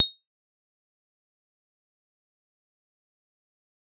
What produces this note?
acoustic mallet percussion instrument